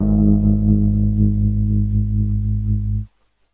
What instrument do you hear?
electronic keyboard